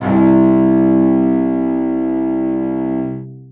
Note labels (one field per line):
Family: string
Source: acoustic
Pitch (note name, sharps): C2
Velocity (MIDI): 127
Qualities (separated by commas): long release, reverb